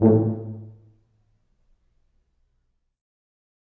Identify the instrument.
acoustic brass instrument